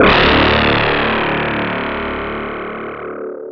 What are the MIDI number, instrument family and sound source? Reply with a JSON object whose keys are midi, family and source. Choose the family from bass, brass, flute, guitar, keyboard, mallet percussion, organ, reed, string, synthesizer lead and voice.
{"midi": 26, "family": "mallet percussion", "source": "electronic"}